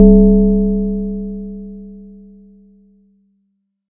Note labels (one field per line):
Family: mallet percussion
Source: acoustic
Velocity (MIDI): 75